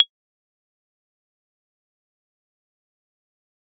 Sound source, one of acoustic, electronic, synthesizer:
acoustic